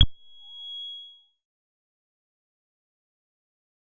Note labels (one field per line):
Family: bass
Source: synthesizer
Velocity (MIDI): 50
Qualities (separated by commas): fast decay